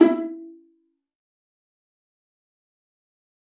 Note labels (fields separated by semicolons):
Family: string; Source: acoustic; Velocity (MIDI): 75; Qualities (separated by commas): fast decay, percussive, reverb